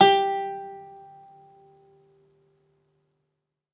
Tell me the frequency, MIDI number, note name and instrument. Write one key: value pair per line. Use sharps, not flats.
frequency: 392 Hz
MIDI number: 67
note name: G4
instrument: acoustic guitar